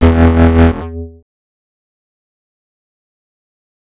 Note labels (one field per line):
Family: bass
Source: synthesizer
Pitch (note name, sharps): E2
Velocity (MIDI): 75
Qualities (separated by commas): distorted, fast decay, multiphonic